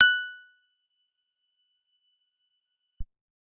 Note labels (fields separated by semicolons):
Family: guitar; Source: acoustic; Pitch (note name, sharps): F#6; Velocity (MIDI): 100; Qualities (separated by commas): percussive